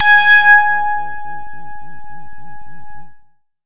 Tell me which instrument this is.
synthesizer bass